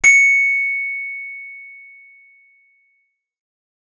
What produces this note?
acoustic guitar